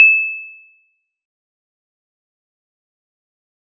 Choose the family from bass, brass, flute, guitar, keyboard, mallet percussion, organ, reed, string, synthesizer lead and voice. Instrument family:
mallet percussion